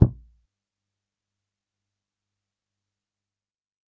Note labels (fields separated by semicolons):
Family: bass; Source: electronic; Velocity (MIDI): 25; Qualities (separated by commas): fast decay, percussive